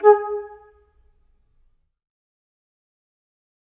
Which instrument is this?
acoustic flute